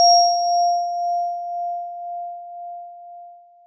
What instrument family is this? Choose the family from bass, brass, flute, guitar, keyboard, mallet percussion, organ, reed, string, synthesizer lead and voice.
mallet percussion